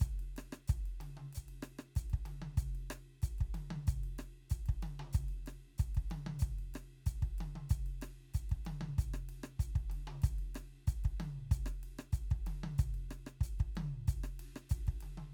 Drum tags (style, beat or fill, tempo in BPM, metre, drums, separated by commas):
Afrobeat, beat, 94 BPM, 4/4, ride, hi-hat pedal, cross-stick, high tom, kick